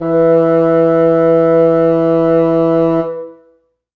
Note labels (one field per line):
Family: reed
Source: acoustic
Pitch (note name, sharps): E3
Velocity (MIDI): 75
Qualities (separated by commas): reverb